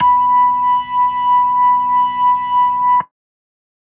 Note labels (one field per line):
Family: organ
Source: electronic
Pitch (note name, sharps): B5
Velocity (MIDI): 127